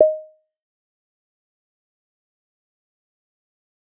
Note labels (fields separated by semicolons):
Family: bass; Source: synthesizer; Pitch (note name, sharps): D#5; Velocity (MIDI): 25; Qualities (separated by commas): dark, fast decay, percussive